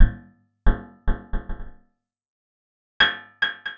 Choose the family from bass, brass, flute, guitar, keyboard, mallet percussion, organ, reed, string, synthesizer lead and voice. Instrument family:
guitar